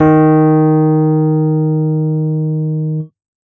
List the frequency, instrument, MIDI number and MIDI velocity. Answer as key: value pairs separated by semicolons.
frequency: 155.6 Hz; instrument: electronic keyboard; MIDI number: 51; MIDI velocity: 127